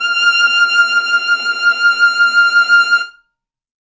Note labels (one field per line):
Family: string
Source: acoustic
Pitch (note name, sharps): F6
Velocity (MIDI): 100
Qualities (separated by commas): reverb